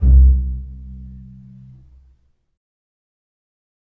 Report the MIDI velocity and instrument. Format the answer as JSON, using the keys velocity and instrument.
{"velocity": 50, "instrument": "acoustic string instrument"}